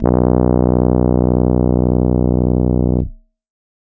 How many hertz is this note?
30.87 Hz